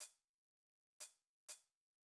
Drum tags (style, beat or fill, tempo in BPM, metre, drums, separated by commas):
rock, beat, 118 BPM, 4/4, hi-hat pedal